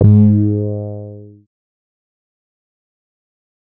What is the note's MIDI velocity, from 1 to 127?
25